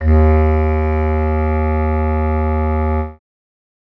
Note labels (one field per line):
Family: reed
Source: acoustic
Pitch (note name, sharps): D#2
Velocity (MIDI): 100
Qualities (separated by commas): dark